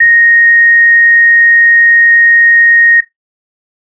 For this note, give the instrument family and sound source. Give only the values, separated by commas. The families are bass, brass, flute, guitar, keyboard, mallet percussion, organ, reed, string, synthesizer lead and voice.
organ, electronic